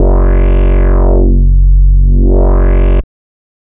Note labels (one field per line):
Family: bass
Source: synthesizer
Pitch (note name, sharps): F#1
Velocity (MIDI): 127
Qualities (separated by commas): distorted